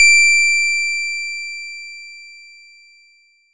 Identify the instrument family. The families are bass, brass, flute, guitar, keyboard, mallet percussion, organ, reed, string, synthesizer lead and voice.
bass